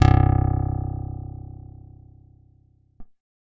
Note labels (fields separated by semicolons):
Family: keyboard; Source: electronic; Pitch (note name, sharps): C1; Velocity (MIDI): 75